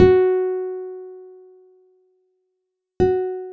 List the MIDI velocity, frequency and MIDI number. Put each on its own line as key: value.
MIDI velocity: 75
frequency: 370 Hz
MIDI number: 66